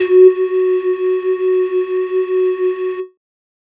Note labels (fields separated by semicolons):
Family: flute; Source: synthesizer; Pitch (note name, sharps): F#4; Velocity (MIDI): 75; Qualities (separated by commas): distorted